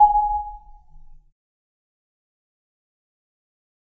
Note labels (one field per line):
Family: mallet percussion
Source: acoustic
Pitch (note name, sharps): G#5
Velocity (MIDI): 25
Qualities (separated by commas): dark, fast decay, reverb